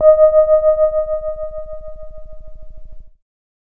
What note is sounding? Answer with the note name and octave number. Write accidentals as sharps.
D#5